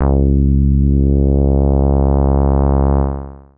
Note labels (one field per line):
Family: bass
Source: synthesizer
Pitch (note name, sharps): C#2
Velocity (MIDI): 50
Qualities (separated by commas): distorted, long release